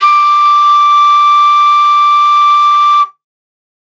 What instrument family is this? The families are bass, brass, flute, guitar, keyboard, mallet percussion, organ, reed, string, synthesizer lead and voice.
flute